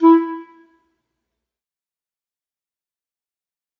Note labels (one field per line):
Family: reed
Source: acoustic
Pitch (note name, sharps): E4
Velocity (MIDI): 25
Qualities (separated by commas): fast decay, percussive, reverb